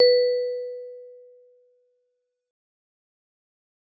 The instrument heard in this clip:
acoustic mallet percussion instrument